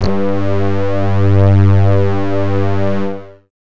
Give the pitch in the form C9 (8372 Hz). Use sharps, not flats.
G2 (98 Hz)